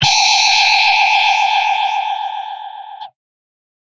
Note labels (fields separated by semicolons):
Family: guitar; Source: electronic; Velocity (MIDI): 100; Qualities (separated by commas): bright, distorted